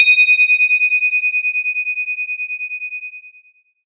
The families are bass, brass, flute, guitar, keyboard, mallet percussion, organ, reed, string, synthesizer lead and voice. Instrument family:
guitar